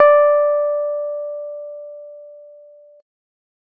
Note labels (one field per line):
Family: keyboard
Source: electronic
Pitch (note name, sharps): D5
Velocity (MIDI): 100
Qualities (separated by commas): dark